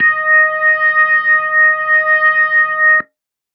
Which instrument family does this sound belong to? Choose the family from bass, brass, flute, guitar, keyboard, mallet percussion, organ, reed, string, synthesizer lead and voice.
organ